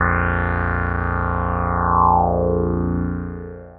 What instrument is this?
synthesizer lead